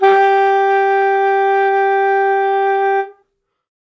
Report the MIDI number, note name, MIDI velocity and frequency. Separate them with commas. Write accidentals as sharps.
67, G4, 75, 392 Hz